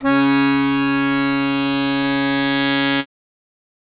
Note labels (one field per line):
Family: reed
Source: acoustic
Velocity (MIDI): 25